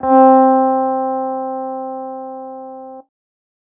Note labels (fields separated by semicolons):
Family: guitar; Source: electronic; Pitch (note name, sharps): C4; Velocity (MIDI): 75; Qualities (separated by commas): non-linear envelope